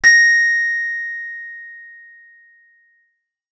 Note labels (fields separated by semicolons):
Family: guitar; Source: acoustic; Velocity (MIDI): 75; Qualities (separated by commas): bright, distorted